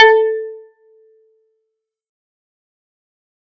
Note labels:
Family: guitar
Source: synthesizer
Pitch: A4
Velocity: 100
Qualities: fast decay, percussive

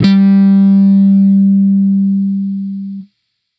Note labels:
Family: bass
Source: electronic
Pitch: G3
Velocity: 100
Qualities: distorted

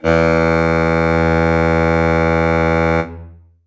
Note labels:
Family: reed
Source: acoustic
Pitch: E2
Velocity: 127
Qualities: reverb

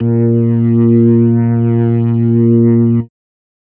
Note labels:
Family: organ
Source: electronic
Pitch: A#2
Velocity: 50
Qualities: distorted

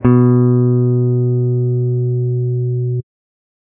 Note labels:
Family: guitar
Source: electronic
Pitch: B2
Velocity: 25

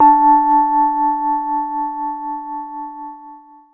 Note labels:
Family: keyboard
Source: electronic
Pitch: D4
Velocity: 50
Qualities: long release, reverb

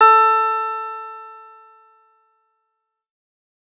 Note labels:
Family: guitar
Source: electronic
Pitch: A4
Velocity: 127

